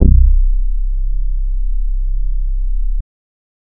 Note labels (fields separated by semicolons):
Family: bass; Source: synthesizer; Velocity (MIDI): 75